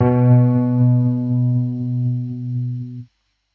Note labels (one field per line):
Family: keyboard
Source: electronic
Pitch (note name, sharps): B2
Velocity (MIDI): 75